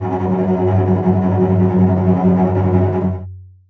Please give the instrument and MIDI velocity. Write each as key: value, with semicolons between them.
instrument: acoustic string instrument; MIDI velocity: 75